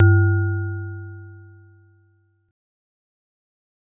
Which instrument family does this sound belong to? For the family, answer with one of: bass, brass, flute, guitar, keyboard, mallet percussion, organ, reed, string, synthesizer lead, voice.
mallet percussion